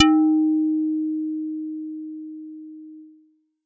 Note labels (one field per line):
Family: bass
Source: synthesizer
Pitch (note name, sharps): D#4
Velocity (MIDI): 100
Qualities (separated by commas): distorted